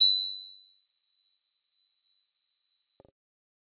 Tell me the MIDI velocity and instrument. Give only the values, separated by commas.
25, synthesizer bass